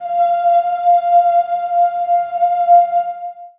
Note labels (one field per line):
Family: voice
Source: acoustic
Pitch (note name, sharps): F5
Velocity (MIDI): 127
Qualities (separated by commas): long release, reverb